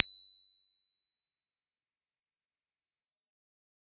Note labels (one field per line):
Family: keyboard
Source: electronic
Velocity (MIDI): 75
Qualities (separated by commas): bright, fast decay